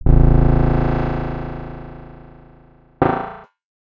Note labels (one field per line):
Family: guitar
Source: acoustic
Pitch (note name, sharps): A0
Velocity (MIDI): 50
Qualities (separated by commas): bright, distorted, long release